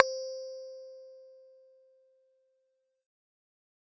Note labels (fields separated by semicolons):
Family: bass; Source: synthesizer; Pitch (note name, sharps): C5; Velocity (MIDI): 25